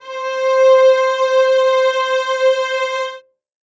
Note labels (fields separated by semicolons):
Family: string; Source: acoustic; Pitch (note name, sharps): C5; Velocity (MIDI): 100; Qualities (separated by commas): reverb